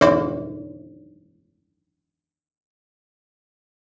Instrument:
acoustic guitar